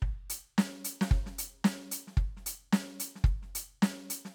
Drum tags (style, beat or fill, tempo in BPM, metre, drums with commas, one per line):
swing
beat
110 BPM
4/4
closed hi-hat, snare, kick